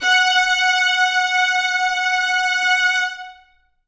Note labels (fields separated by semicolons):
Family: string; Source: acoustic; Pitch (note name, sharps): F#5; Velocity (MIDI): 127; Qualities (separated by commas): bright, reverb